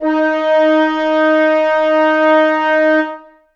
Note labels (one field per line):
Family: reed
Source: acoustic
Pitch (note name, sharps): D#4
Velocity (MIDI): 127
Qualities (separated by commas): reverb